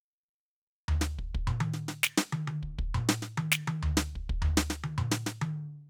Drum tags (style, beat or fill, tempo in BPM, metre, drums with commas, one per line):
pop
fill
142 BPM
4/4
snare, high tom, mid tom, floor tom, kick